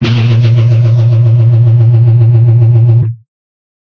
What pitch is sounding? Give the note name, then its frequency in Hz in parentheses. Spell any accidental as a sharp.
A#2 (116.5 Hz)